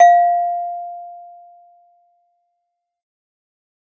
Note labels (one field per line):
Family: mallet percussion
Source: acoustic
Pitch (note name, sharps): F5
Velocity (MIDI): 75